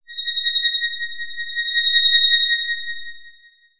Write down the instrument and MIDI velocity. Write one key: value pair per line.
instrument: synthesizer lead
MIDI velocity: 100